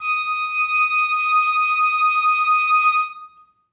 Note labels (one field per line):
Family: flute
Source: acoustic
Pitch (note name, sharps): D#6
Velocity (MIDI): 75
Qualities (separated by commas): reverb